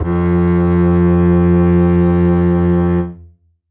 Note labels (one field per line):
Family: string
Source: acoustic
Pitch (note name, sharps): F2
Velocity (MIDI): 75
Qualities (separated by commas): reverb